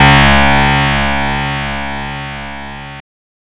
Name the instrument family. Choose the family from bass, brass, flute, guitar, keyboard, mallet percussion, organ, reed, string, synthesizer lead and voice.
guitar